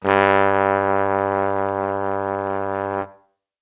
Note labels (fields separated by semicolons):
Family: brass; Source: acoustic; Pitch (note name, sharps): G2; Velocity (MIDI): 50